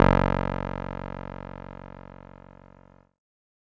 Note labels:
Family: keyboard; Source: electronic; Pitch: F#1; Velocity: 50; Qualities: distorted

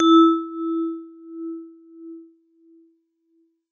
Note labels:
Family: mallet percussion; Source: acoustic; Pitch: E4; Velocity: 100; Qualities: non-linear envelope

